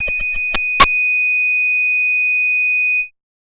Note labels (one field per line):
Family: bass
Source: synthesizer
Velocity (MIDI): 127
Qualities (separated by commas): multiphonic